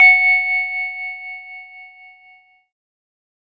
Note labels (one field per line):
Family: keyboard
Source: electronic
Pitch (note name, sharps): F#5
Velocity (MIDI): 127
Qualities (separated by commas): reverb